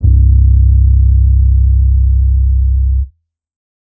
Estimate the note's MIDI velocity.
127